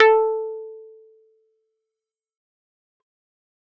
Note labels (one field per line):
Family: keyboard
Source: electronic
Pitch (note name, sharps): A4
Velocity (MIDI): 75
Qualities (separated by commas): fast decay